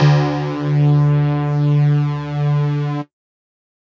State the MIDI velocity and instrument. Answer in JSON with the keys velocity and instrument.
{"velocity": 127, "instrument": "electronic mallet percussion instrument"}